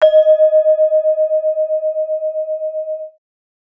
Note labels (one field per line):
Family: mallet percussion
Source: acoustic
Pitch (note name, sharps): D#5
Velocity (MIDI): 100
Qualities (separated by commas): multiphonic